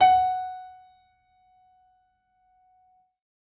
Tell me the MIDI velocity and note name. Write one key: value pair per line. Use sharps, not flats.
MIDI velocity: 127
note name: F#5